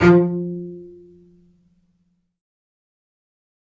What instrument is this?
acoustic string instrument